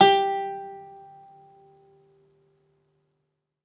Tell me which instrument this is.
acoustic guitar